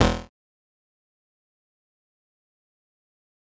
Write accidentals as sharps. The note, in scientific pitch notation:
E1